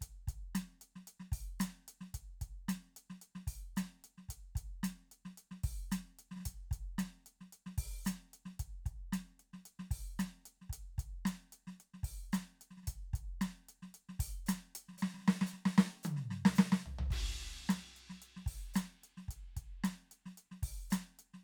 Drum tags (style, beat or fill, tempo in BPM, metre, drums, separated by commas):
funk, beat, 112 BPM, 4/4, ride, closed hi-hat, open hi-hat, hi-hat pedal, snare, high tom, floor tom, kick